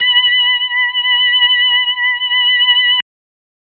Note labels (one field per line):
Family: organ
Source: electronic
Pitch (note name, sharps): B5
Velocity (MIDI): 100